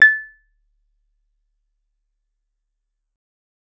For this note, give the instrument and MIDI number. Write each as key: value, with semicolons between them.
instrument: acoustic guitar; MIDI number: 93